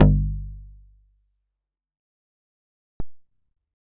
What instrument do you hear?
synthesizer bass